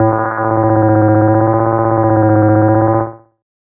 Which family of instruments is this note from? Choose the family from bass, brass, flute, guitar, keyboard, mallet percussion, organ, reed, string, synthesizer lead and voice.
bass